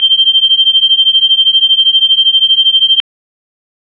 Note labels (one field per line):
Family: organ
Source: electronic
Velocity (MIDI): 50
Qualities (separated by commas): bright